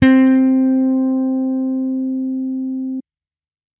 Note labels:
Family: bass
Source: electronic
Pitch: C4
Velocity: 100

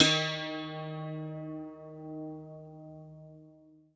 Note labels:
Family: guitar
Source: acoustic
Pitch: D#3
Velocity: 100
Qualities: reverb

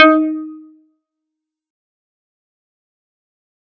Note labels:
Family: guitar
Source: synthesizer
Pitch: D#4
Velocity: 127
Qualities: fast decay, percussive

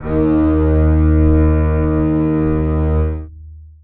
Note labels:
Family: string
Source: acoustic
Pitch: D#2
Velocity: 127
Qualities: long release, reverb

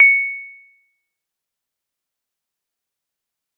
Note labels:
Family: mallet percussion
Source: acoustic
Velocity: 127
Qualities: fast decay, percussive

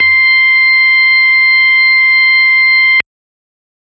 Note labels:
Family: organ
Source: electronic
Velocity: 25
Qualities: bright

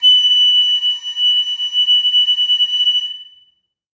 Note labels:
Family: flute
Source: acoustic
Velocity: 75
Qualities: bright, reverb

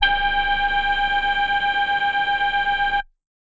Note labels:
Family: voice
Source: synthesizer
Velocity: 25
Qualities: multiphonic

